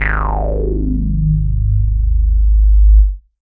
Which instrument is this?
synthesizer bass